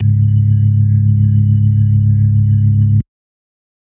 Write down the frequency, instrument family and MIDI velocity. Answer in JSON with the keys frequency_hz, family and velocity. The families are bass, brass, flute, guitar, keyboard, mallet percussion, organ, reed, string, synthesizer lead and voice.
{"frequency_hz": 34.65, "family": "organ", "velocity": 50}